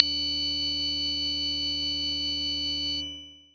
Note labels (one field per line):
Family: bass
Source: synthesizer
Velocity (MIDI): 127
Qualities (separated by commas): multiphonic